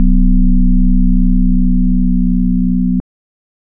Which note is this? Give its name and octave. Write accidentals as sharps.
B0